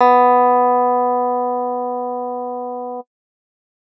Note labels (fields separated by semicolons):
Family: guitar; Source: electronic; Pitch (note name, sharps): B3; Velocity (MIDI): 75